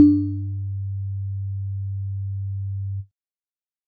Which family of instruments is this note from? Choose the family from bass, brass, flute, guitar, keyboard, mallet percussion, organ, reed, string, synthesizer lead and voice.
keyboard